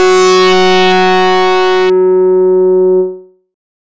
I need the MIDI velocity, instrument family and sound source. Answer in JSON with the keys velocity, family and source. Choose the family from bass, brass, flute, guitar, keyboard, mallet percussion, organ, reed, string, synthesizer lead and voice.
{"velocity": 127, "family": "bass", "source": "synthesizer"}